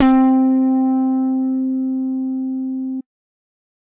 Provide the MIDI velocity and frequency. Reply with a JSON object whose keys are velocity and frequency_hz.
{"velocity": 100, "frequency_hz": 261.6}